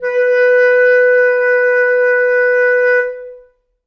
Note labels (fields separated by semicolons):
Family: reed; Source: acoustic; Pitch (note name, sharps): B4; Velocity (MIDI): 100; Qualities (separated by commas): long release, reverb